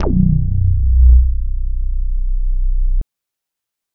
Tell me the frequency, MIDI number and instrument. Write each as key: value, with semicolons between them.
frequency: 30.87 Hz; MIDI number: 23; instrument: synthesizer bass